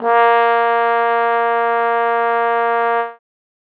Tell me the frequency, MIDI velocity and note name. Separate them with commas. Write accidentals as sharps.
233.1 Hz, 100, A#3